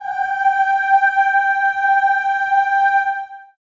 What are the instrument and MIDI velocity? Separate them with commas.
acoustic voice, 100